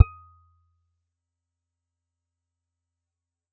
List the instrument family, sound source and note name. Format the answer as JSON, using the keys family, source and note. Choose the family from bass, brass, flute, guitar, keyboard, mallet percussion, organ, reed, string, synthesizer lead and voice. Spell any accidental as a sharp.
{"family": "guitar", "source": "acoustic", "note": "D#6"}